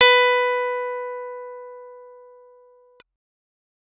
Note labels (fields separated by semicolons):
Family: keyboard; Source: electronic; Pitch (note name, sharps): B4; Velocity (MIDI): 127